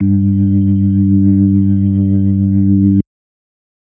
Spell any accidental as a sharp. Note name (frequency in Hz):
G2 (98 Hz)